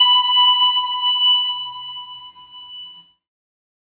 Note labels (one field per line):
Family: keyboard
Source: synthesizer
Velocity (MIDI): 25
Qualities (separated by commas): bright